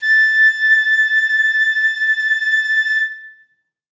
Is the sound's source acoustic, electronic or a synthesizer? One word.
acoustic